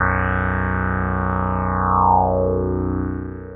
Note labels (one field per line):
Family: synthesizer lead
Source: synthesizer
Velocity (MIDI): 50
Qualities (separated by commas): long release